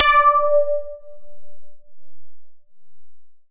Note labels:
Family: synthesizer lead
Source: synthesizer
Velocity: 100

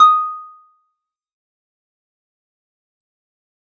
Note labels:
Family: guitar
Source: acoustic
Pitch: D#6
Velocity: 75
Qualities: fast decay, percussive

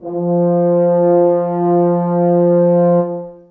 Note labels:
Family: brass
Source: acoustic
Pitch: F3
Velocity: 75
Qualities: dark, long release, reverb

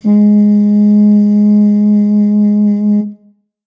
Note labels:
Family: brass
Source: acoustic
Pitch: G#3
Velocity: 25

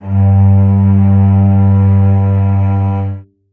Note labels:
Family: string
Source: acoustic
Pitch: G2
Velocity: 25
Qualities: reverb

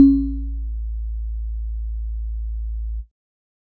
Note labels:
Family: keyboard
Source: electronic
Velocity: 127

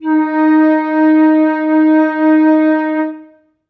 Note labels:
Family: flute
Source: acoustic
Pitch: D#4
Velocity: 50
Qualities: reverb

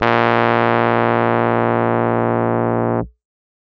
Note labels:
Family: keyboard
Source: electronic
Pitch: A#1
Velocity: 127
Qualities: distorted

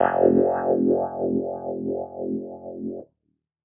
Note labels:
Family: keyboard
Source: electronic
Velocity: 50

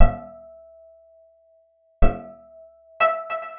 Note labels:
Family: guitar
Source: acoustic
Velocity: 100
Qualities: percussive, reverb

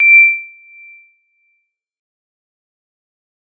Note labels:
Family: mallet percussion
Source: acoustic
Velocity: 75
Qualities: fast decay, non-linear envelope, percussive

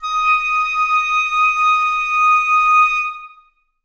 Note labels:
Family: flute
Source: acoustic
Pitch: D#6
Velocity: 25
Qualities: reverb

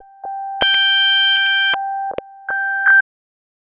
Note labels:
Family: bass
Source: synthesizer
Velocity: 100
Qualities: tempo-synced

